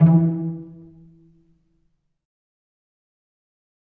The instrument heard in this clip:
acoustic string instrument